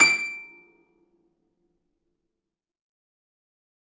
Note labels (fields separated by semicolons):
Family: string; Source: acoustic; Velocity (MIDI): 100; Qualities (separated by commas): fast decay, percussive, reverb